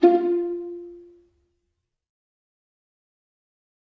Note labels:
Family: string; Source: acoustic; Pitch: F4; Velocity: 25; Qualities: dark, fast decay, reverb

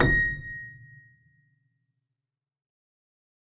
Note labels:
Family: keyboard; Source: acoustic; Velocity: 75; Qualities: reverb

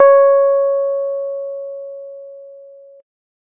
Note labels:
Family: keyboard; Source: electronic; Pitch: C#5; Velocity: 75; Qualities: dark

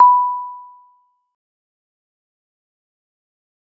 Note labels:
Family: mallet percussion; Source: acoustic; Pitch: B5; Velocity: 50; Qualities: fast decay, percussive

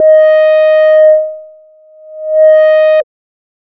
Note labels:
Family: bass; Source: synthesizer; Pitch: D#5; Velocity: 127; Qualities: distorted

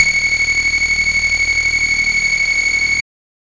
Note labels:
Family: bass; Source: synthesizer; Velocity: 100; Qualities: distorted

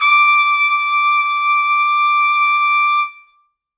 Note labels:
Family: brass; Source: acoustic; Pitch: D6; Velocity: 127; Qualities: reverb

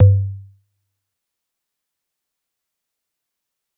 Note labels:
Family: mallet percussion; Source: acoustic; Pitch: G2; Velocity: 127; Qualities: fast decay, percussive

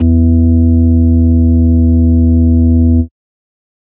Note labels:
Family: organ; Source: electronic; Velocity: 127

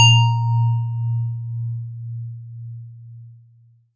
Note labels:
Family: mallet percussion; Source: acoustic; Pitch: A#2; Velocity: 127

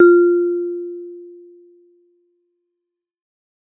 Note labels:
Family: mallet percussion; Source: acoustic; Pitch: F4; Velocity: 127; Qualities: dark

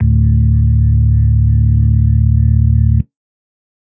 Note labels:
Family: organ; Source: electronic; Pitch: D1; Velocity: 100; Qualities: dark

